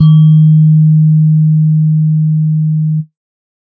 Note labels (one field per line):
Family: keyboard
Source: electronic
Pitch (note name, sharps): D#3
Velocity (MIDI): 25